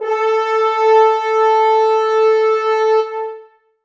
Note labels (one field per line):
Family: brass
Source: acoustic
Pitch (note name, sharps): A4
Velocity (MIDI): 127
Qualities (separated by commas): long release, reverb